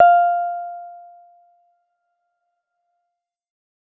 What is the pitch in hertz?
698.5 Hz